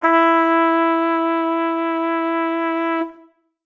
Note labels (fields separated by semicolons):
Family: brass; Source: acoustic; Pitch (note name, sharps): E4; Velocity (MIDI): 50